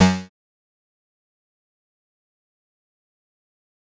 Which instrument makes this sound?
synthesizer bass